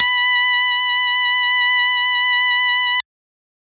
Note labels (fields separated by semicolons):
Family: organ; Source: electronic; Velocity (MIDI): 50; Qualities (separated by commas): bright, distorted